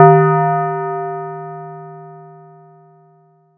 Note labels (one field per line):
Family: mallet percussion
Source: acoustic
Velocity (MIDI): 127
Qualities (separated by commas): multiphonic